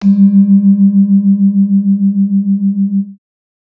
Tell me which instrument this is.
acoustic mallet percussion instrument